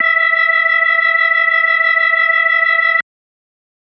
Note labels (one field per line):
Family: organ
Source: electronic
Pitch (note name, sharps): E5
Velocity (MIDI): 127